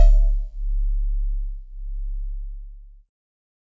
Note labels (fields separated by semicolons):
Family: keyboard; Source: electronic; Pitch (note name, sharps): C#1; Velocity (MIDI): 75; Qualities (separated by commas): multiphonic